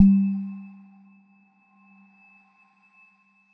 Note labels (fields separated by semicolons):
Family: mallet percussion; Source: electronic; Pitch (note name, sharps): G3; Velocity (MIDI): 127; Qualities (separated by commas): non-linear envelope, percussive